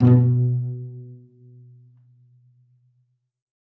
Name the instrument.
acoustic string instrument